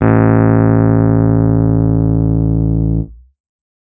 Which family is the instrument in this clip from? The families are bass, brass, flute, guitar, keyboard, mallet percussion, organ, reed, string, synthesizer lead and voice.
keyboard